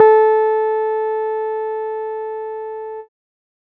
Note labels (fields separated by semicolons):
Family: keyboard; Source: electronic; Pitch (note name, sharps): A4; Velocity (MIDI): 127